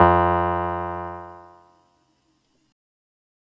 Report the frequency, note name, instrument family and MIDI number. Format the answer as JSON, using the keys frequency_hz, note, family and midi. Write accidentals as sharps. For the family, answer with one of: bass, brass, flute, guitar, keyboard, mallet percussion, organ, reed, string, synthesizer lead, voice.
{"frequency_hz": 87.31, "note": "F2", "family": "keyboard", "midi": 41}